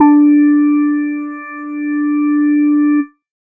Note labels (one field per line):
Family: organ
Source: electronic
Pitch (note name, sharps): D4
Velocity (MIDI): 75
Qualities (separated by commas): dark